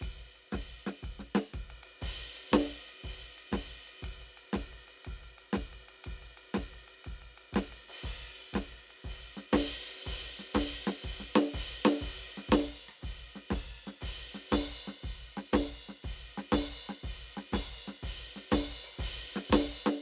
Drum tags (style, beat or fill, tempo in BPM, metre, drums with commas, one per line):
rock
beat
120 BPM
4/4
crash, ride, open hi-hat, hi-hat pedal, snare, cross-stick, kick